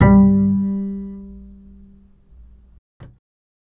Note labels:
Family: bass; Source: electronic; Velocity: 75; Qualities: reverb

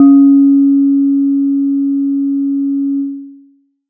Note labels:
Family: mallet percussion; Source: acoustic; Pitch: C#4; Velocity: 50; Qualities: dark, long release

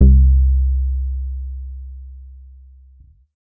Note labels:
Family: bass; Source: synthesizer; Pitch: C2; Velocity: 25; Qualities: dark

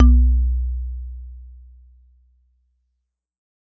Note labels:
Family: mallet percussion; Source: acoustic; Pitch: B1; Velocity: 75; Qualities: dark

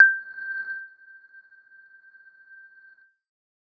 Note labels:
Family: mallet percussion; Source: electronic; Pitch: G6; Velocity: 75; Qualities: non-linear envelope

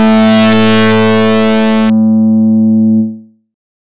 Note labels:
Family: bass; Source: synthesizer; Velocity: 127; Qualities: bright, distorted

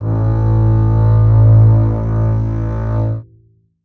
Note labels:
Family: string; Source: acoustic; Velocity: 75; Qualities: reverb

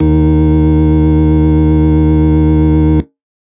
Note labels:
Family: organ; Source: electronic; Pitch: D#2; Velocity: 75

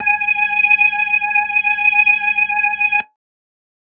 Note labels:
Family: organ; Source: electronic; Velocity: 50

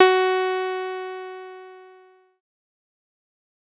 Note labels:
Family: bass; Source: synthesizer; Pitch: F#4; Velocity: 75; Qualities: distorted, fast decay

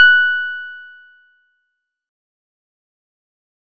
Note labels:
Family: guitar; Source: synthesizer; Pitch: F#6; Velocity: 25; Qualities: fast decay

